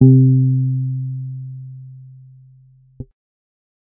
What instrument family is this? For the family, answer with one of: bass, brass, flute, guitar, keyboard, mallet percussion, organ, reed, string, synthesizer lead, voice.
bass